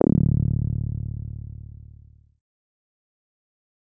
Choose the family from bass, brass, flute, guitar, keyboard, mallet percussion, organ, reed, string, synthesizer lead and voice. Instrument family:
synthesizer lead